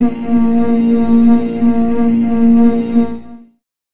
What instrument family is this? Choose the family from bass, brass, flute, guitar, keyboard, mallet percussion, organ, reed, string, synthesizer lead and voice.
organ